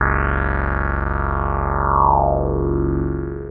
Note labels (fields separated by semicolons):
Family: synthesizer lead; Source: synthesizer; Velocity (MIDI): 50; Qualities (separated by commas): long release